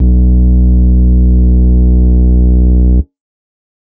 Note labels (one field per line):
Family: organ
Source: electronic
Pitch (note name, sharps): B1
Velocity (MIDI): 100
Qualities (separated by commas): distorted